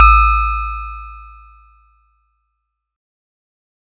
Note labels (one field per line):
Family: mallet percussion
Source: acoustic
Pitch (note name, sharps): A1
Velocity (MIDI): 75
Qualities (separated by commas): bright